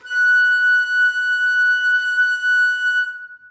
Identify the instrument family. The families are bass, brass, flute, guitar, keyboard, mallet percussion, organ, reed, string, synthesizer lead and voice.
flute